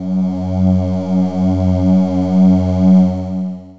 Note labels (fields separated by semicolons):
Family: voice; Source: synthesizer; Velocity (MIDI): 100; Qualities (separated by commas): distorted, long release